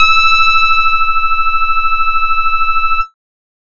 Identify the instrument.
synthesizer bass